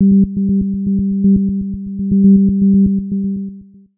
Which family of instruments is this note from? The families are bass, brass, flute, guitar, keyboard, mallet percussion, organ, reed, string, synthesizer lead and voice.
synthesizer lead